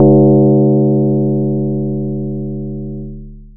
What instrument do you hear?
acoustic mallet percussion instrument